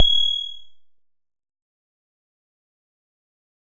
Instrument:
synthesizer bass